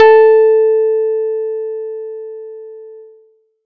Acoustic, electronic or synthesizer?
acoustic